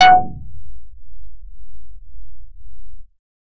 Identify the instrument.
synthesizer bass